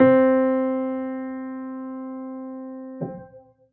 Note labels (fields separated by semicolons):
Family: keyboard; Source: acoustic; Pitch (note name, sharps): C4; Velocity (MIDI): 25